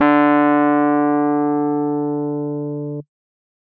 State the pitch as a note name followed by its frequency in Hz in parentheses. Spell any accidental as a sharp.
D3 (146.8 Hz)